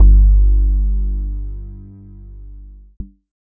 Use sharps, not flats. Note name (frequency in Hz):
G1 (49 Hz)